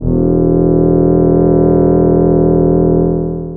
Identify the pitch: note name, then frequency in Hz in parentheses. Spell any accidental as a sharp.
E1 (41.2 Hz)